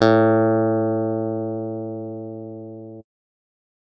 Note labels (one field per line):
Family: keyboard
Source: electronic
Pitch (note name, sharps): A2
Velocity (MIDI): 100